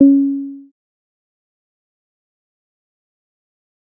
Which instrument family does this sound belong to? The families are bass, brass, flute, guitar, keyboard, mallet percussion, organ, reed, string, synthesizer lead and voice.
bass